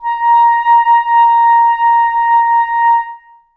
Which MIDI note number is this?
82